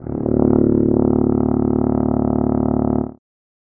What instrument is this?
acoustic brass instrument